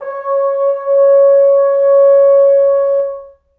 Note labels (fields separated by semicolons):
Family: brass; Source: acoustic; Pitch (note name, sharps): C#5; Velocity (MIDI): 50; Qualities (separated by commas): reverb